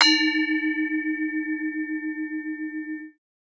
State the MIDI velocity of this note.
25